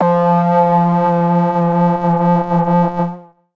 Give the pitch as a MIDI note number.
53